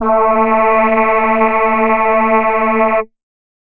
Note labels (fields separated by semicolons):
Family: voice; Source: synthesizer; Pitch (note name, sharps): A3; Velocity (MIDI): 25; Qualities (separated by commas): multiphonic